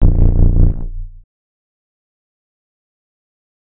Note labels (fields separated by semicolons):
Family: bass; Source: synthesizer; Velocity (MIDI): 25; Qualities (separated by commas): distorted, fast decay, multiphonic